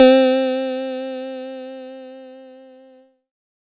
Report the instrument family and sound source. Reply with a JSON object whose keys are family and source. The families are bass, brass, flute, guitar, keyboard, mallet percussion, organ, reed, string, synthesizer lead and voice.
{"family": "keyboard", "source": "electronic"}